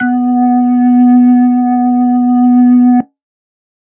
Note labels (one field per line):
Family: organ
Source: electronic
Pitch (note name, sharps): B3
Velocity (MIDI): 75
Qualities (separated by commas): distorted